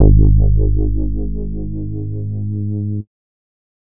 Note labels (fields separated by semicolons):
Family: bass; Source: synthesizer; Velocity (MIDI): 50; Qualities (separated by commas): dark, distorted